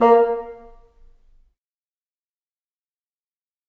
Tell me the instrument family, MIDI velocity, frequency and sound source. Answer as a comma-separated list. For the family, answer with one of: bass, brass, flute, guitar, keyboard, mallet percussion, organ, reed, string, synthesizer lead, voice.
reed, 100, 233.1 Hz, acoustic